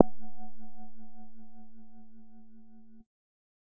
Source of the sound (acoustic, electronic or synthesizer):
synthesizer